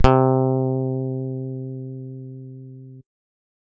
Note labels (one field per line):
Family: guitar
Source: electronic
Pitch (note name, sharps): C3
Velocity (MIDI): 127